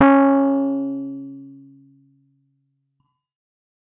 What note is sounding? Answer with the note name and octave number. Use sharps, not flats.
C#4